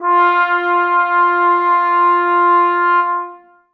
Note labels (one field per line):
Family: brass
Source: acoustic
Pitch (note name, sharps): F4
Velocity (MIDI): 100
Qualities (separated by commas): bright, long release, reverb